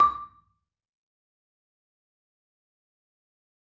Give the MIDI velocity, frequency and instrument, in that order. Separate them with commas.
127, 1175 Hz, acoustic mallet percussion instrument